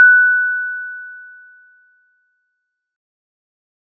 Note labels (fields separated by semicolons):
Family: mallet percussion; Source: acoustic; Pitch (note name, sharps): F#6; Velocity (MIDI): 75